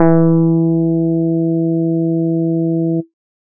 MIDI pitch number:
52